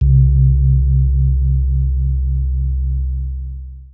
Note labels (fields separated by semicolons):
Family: mallet percussion; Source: acoustic; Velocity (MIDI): 75; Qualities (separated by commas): dark, long release, multiphonic